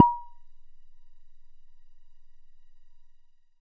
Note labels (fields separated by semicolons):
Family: bass; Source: synthesizer; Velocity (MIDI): 25